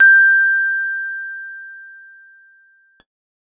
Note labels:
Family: keyboard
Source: electronic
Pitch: G6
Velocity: 127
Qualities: bright

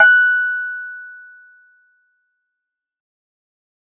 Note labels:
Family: keyboard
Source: electronic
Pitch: F#6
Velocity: 127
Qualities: fast decay

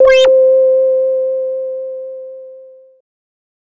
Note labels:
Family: bass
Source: synthesizer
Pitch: C5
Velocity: 100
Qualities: distorted

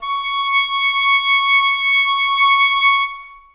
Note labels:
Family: reed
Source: acoustic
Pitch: C#6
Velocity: 100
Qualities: reverb

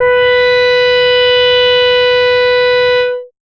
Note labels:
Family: bass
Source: synthesizer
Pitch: B4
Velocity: 25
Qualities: bright, distorted

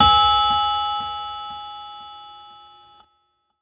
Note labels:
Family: keyboard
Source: electronic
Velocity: 100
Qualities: bright, distorted

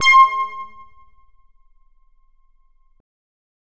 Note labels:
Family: bass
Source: synthesizer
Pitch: C6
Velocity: 100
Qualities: bright, distorted

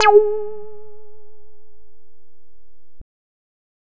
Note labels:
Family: bass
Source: synthesizer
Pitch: G#4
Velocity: 50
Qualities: distorted

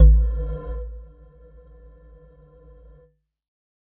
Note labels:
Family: mallet percussion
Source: electronic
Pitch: A1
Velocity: 100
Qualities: dark, non-linear envelope

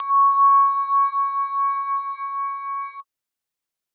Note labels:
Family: mallet percussion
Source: synthesizer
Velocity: 100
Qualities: bright, multiphonic, non-linear envelope

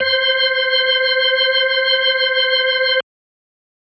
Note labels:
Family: organ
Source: electronic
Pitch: C5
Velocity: 100

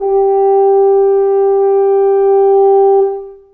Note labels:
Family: brass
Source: acoustic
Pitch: G4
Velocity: 25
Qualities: long release, reverb

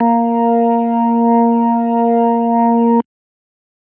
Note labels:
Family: organ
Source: electronic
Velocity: 75

